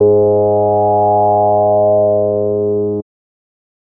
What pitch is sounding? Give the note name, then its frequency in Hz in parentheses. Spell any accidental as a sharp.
G#2 (103.8 Hz)